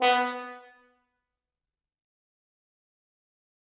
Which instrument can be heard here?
acoustic brass instrument